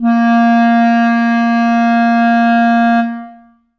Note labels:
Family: reed; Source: acoustic; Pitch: A#3; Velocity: 100; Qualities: long release, reverb

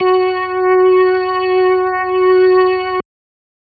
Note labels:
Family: organ; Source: electronic; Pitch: F#4; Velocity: 75; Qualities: distorted

